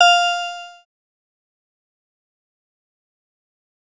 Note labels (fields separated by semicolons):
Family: synthesizer lead; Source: synthesizer; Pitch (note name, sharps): F5; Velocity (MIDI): 100; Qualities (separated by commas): bright, distorted, fast decay